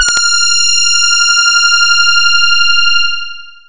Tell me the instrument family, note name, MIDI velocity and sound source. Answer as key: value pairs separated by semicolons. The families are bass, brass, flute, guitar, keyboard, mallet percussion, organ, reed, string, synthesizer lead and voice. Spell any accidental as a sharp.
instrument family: voice; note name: F6; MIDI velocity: 100; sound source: synthesizer